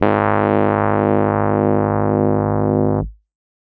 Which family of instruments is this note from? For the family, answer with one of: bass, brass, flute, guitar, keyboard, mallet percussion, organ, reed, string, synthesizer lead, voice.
keyboard